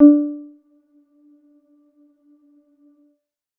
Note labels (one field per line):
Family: keyboard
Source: electronic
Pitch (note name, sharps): D4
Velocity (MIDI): 100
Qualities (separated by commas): dark, percussive, reverb